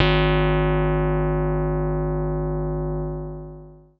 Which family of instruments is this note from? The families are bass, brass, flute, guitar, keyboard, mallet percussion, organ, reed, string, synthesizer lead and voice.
keyboard